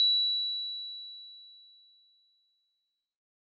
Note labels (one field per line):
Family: mallet percussion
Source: acoustic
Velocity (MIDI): 127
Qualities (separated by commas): bright